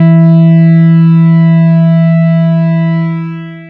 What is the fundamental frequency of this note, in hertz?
164.8 Hz